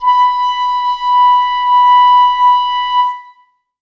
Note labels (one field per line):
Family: flute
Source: acoustic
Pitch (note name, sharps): B5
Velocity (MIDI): 25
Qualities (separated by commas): reverb